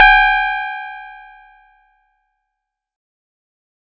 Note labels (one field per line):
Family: mallet percussion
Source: acoustic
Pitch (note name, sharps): C#1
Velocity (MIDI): 127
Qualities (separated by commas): bright, fast decay